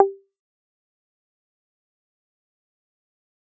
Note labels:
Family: guitar; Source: electronic; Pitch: G4; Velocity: 50; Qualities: fast decay, percussive

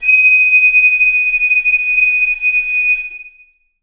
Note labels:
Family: flute; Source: acoustic; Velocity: 75; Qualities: bright, long release, reverb

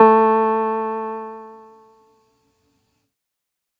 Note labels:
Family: keyboard; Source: electronic; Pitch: A3; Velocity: 25

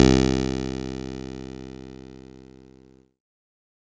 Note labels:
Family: keyboard; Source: electronic; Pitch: C2; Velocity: 50; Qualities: bright, distorted

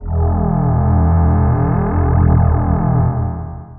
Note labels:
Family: voice; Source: synthesizer; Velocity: 50; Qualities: distorted, long release

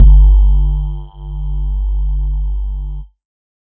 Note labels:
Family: synthesizer lead; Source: synthesizer; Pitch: G1; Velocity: 100; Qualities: distorted

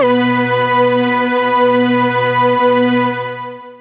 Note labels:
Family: synthesizer lead; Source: synthesizer; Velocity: 75; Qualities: bright, long release

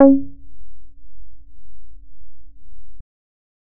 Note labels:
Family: bass; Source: synthesizer; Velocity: 75

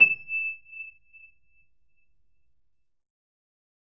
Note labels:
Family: keyboard; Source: electronic; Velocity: 50; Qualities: bright, reverb

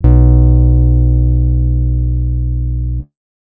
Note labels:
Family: guitar; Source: acoustic; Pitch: B1; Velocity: 25; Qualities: dark

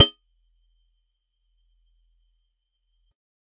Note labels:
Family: guitar; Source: acoustic; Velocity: 100; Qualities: percussive

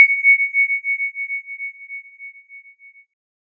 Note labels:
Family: keyboard; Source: synthesizer; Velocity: 100

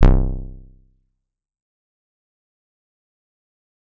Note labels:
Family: guitar; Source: electronic; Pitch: C1; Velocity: 127; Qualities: fast decay, percussive

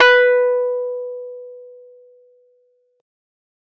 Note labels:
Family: keyboard; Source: electronic; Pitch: B4; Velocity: 127; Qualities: distorted

